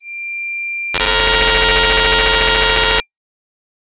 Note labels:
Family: voice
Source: synthesizer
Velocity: 50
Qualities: bright

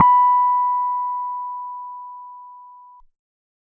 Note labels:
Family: keyboard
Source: electronic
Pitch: B5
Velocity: 100

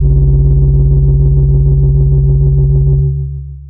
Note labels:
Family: mallet percussion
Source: electronic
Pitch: C#0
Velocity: 127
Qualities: long release

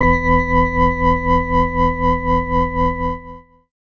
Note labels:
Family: organ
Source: electronic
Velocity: 25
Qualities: distorted

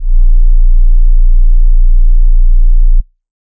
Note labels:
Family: flute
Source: synthesizer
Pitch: A#0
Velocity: 127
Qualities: dark

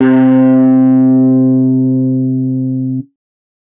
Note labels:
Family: guitar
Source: electronic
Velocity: 50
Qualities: distorted

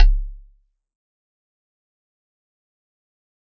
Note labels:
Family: mallet percussion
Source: acoustic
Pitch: C#1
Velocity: 75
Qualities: fast decay, percussive

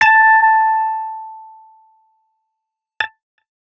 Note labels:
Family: guitar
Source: electronic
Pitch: A5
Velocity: 50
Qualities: distorted, fast decay

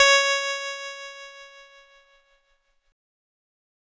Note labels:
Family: keyboard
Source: electronic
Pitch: C#5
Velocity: 25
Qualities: bright, distorted

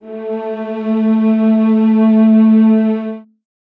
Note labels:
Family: string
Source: acoustic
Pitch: A3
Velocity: 75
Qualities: reverb

